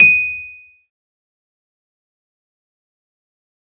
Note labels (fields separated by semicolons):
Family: keyboard; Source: electronic; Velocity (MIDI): 50; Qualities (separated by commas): fast decay, percussive